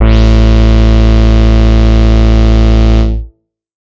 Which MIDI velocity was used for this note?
127